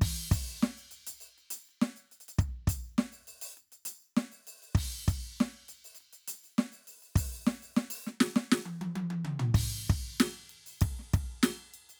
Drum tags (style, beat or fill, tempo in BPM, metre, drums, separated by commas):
rock, beat, 100 BPM, 4/4, crash, ride, ride bell, percussion, snare, high tom, mid tom, floor tom, kick